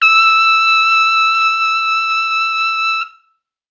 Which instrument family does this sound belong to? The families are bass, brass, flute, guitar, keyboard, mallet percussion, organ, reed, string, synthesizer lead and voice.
brass